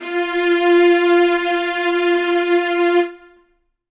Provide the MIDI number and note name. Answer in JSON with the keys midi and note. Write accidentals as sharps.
{"midi": 65, "note": "F4"}